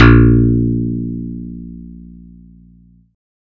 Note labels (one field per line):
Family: bass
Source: synthesizer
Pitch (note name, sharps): A#1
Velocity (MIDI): 75